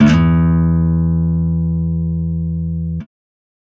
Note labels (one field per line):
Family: guitar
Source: electronic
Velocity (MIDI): 127